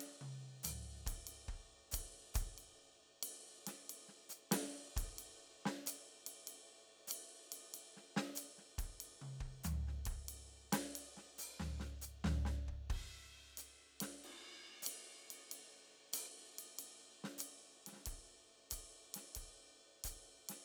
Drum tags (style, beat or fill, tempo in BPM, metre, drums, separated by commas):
jazz, beat, 93 BPM, 4/4, crash, ride, closed hi-hat, hi-hat pedal, snare, high tom, floor tom, kick